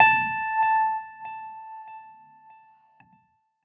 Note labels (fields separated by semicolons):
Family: keyboard; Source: electronic; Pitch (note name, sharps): A5; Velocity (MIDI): 25